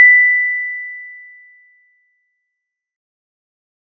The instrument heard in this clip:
acoustic mallet percussion instrument